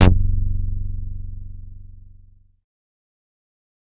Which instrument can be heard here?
synthesizer bass